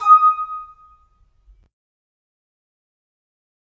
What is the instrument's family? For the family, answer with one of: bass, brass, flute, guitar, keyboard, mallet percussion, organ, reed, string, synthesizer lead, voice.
flute